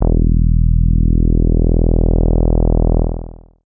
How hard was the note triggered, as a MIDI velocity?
75